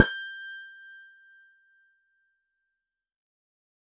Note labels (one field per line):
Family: keyboard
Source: electronic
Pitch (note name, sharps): G6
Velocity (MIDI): 100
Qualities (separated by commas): fast decay